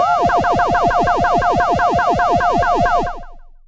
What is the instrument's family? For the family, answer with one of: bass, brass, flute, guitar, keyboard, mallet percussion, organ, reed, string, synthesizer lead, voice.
mallet percussion